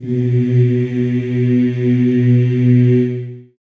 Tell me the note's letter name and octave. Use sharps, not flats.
B2